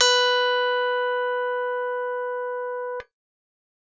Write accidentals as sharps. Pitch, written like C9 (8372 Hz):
B4 (493.9 Hz)